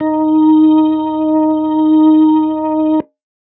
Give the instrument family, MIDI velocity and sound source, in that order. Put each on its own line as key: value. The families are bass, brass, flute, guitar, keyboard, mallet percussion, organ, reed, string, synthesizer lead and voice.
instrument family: organ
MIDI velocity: 100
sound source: electronic